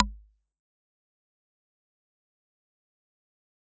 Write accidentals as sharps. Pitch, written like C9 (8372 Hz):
G#1 (51.91 Hz)